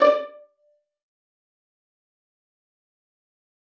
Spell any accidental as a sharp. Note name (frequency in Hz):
D5 (587.3 Hz)